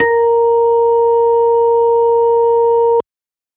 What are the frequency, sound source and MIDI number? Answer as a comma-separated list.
466.2 Hz, electronic, 70